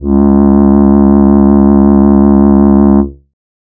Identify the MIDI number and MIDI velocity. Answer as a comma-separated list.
37, 127